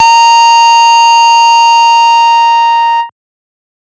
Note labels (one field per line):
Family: bass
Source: synthesizer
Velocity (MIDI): 25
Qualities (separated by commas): bright, distorted, multiphonic